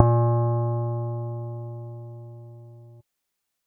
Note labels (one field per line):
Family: bass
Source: synthesizer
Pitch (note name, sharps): A#2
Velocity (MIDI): 50